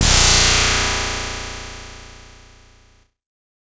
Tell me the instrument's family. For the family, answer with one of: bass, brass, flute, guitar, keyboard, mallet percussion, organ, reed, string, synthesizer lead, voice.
bass